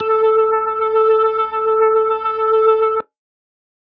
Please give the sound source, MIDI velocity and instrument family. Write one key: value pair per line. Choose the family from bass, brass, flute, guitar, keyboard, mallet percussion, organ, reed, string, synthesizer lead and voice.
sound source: electronic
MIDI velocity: 50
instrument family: organ